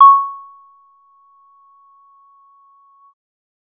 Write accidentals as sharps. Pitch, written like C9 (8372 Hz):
C#6 (1109 Hz)